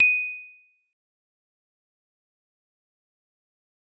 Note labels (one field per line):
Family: mallet percussion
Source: acoustic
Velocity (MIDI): 75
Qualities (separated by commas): bright, fast decay, percussive